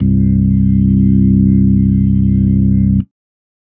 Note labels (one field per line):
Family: organ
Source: electronic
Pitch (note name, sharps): C1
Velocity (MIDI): 75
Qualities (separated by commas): dark